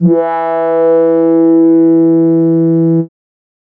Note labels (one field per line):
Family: keyboard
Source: synthesizer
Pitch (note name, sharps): E3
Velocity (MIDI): 50